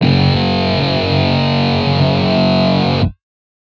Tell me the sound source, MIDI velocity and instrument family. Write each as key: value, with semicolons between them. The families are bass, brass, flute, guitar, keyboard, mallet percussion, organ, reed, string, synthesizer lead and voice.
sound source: electronic; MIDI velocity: 50; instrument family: guitar